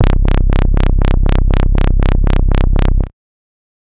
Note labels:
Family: bass; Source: synthesizer; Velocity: 75; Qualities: bright, distorted, tempo-synced

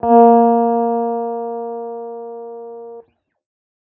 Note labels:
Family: guitar; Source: electronic; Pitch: A#3; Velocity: 50; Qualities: non-linear envelope

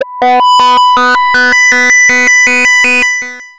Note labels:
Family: bass; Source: synthesizer; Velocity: 100; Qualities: bright, distorted, long release, multiphonic, tempo-synced

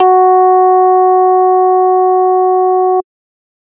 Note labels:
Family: organ; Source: electronic; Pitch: F#4; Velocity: 100

